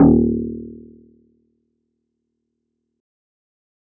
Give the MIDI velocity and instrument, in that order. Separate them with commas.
75, synthesizer guitar